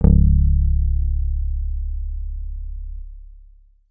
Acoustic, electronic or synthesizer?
electronic